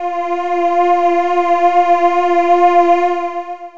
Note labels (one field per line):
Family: voice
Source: synthesizer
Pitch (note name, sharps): F4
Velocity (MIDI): 100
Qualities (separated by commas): distorted, long release